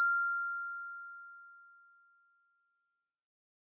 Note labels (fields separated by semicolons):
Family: mallet percussion; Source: acoustic; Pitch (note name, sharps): F6; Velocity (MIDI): 25; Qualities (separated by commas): bright